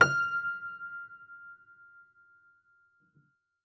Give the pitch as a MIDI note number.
89